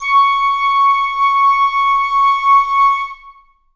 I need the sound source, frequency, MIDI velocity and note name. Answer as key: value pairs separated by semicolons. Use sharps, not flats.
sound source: acoustic; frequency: 1109 Hz; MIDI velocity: 50; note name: C#6